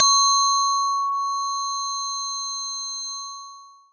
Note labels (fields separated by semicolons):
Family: mallet percussion; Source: acoustic; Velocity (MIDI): 127; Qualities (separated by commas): bright, distorted, long release